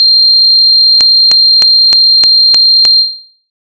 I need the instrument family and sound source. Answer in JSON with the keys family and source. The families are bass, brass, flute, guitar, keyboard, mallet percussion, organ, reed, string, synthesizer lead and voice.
{"family": "bass", "source": "synthesizer"}